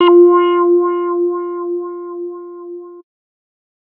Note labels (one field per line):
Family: bass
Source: synthesizer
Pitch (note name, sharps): F4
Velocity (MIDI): 100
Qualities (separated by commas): distorted